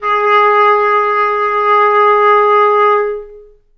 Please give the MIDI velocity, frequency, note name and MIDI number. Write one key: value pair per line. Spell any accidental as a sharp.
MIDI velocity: 25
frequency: 415.3 Hz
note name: G#4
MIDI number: 68